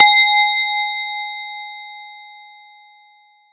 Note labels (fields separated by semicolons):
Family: mallet percussion; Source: acoustic; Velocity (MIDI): 100; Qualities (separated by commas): bright, multiphonic